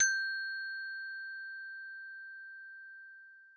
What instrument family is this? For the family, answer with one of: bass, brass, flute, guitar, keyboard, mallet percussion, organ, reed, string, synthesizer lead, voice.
mallet percussion